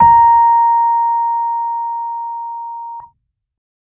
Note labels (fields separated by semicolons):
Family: keyboard; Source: electronic; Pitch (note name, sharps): A#5; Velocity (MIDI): 75